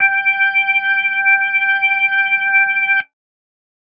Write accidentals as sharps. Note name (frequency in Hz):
G5 (784 Hz)